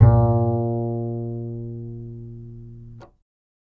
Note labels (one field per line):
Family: bass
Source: electronic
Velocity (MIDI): 50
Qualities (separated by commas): reverb